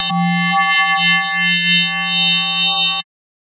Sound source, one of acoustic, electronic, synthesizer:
synthesizer